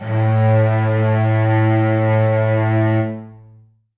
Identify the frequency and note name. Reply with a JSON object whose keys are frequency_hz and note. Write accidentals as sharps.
{"frequency_hz": 110, "note": "A2"}